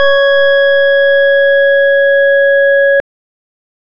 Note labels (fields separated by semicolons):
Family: organ; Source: electronic; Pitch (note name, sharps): C#5; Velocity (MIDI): 50